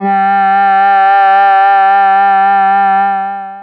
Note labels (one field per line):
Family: voice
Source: synthesizer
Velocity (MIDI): 25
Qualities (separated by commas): distorted, long release